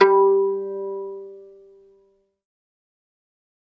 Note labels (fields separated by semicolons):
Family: string; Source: acoustic; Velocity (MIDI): 100; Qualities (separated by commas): fast decay, reverb